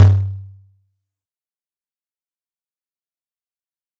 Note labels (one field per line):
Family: mallet percussion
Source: acoustic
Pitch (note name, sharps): G2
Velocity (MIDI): 127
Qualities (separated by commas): fast decay, percussive